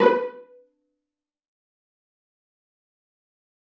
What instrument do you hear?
acoustic string instrument